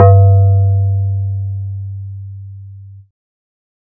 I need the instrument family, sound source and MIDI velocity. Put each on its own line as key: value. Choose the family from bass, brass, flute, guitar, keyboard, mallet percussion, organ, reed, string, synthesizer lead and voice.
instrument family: bass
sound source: synthesizer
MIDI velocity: 50